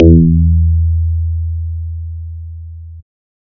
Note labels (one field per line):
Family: bass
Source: synthesizer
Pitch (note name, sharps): E2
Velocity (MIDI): 127